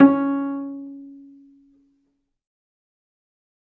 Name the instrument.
acoustic string instrument